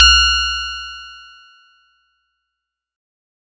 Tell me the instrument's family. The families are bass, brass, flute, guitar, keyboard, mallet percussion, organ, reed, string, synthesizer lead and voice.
mallet percussion